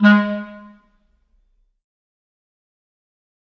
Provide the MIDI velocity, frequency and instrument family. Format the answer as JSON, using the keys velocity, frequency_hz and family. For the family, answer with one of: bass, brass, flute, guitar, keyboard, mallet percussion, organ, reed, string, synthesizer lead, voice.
{"velocity": 75, "frequency_hz": 207.7, "family": "reed"}